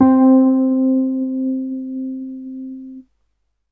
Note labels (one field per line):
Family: keyboard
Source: electronic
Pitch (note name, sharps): C4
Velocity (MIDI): 75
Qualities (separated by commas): dark